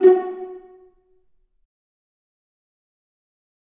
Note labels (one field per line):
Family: string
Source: acoustic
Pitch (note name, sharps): F#4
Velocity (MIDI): 100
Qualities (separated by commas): dark, fast decay, percussive, reverb